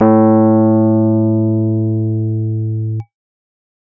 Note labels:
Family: keyboard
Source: electronic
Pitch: A2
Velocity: 75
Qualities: distorted

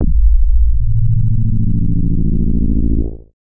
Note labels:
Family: bass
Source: synthesizer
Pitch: A-1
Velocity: 100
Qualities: distorted, multiphonic

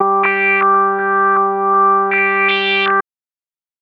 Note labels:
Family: bass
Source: synthesizer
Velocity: 127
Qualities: tempo-synced

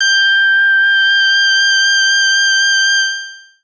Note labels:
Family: bass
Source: synthesizer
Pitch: G6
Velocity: 50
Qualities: distorted, long release

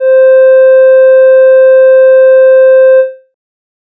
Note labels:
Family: flute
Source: synthesizer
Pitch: C5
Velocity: 127

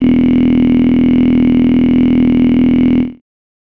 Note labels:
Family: voice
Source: synthesizer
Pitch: E1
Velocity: 100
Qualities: bright

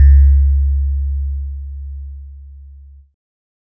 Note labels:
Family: keyboard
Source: electronic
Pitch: C#2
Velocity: 50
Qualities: distorted

